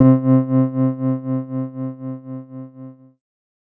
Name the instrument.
electronic keyboard